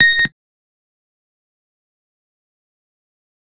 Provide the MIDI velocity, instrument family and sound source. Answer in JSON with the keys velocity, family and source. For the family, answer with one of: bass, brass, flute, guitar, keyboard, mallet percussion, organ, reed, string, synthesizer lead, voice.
{"velocity": 127, "family": "bass", "source": "synthesizer"}